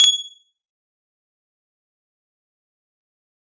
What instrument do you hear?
electronic guitar